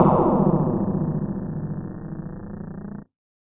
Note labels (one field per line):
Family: mallet percussion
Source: electronic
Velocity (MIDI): 75